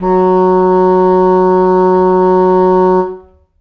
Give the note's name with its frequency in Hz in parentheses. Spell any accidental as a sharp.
F#3 (185 Hz)